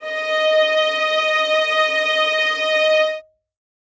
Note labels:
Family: string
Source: acoustic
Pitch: D#5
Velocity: 50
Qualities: reverb

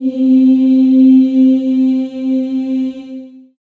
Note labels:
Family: voice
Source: acoustic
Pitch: C4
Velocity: 50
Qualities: long release, reverb

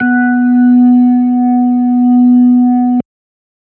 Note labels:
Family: organ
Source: electronic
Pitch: B3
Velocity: 25

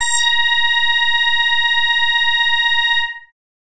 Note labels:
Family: bass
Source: synthesizer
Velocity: 75

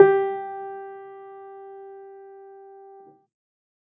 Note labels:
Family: keyboard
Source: acoustic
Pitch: G4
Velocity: 75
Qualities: reverb

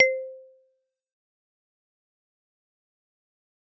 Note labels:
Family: mallet percussion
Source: acoustic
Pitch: C5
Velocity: 127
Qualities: fast decay, percussive

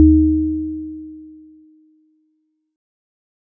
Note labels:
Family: mallet percussion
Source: acoustic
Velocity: 25

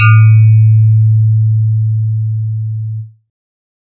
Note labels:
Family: synthesizer lead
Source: synthesizer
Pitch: A2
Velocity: 127

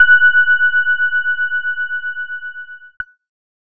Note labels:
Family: keyboard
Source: electronic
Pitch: F#6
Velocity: 50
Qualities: distorted

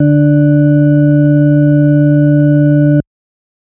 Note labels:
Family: organ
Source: electronic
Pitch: D3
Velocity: 50

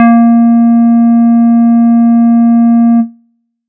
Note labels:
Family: bass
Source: synthesizer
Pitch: A#3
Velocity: 25

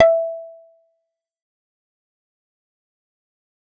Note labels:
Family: bass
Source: synthesizer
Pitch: E5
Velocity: 25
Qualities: fast decay, percussive

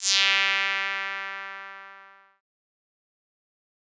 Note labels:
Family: bass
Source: synthesizer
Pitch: G3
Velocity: 100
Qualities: bright, distorted, fast decay

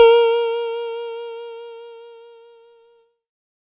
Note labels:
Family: keyboard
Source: electronic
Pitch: A#4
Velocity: 127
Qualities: bright

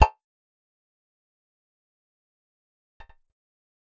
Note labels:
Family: bass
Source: synthesizer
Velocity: 75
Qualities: fast decay, percussive

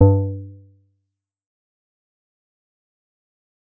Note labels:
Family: bass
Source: synthesizer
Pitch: G2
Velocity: 50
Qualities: dark, fast decay, percussive

